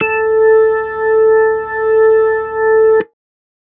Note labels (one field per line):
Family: organ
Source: electronic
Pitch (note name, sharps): A4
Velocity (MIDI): 25